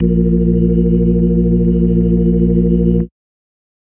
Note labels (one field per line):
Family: organ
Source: electronic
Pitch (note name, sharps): A#1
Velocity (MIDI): 75